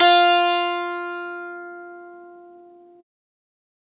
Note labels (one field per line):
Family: guitar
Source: acoustic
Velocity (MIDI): 75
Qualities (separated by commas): bright, multiphonic, reverb